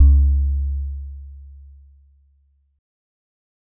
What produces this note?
acoustic mallet percussion instrument